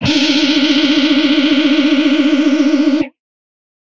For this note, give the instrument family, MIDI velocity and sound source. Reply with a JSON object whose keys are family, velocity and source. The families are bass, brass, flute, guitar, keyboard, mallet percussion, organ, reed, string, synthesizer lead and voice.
{"family": "guitar", "velocity": 50, "source": "electronic"}